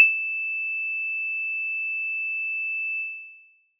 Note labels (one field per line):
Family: mallet percussion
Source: acoustic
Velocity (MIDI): 50